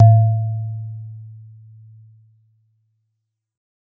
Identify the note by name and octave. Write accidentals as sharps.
A2